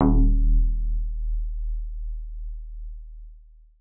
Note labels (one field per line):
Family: guitar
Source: electronic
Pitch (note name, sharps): D#1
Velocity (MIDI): 100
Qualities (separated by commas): reverb